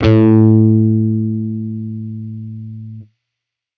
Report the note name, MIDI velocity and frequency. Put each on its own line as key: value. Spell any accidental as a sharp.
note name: A2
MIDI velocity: 127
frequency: 110 Hz